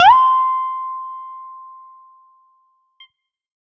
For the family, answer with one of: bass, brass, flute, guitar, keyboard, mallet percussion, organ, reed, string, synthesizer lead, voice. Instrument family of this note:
guitar